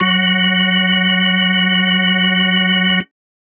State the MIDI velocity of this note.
50